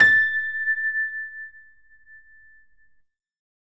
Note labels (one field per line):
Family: keyboard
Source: electronic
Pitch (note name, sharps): A6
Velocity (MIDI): 127